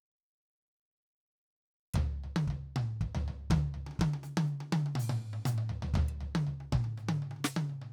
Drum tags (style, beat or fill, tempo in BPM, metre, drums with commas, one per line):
rock
beat
120 BPM
4/4
hi-hat pedal, percussion, snare, high tom, mid tom, floor tom, kick